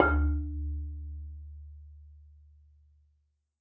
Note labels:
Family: mallet percussion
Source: acoustic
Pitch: D2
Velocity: 50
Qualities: dark, reverb

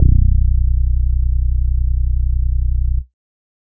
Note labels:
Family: bass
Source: synthesizer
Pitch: B0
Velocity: 100

